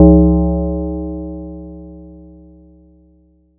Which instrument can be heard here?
acoustic mallet percussion instrument